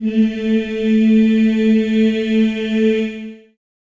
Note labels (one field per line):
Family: voice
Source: acoustic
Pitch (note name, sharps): A3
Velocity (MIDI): 25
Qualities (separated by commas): reverb